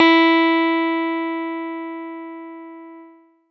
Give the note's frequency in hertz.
329.6 Hz